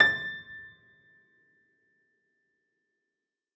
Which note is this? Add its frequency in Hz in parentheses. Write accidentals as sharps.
A6 (1760 Hz)